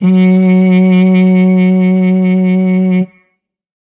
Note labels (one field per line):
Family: brass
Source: acoustic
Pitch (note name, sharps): F#3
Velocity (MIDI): 100